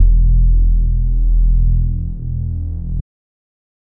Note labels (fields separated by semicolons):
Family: bass; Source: synthesizer; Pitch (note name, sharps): E1; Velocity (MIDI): 100; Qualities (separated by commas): dark